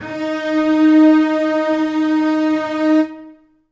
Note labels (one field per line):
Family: string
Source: acoustic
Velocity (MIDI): 100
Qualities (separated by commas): reverb